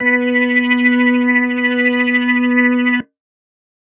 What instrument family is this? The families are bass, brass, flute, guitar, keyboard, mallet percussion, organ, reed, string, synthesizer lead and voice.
organ